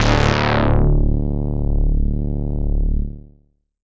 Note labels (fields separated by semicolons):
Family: bass; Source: synthesizer; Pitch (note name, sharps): D1; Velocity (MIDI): 127; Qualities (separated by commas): bright, distorted, tempo-synced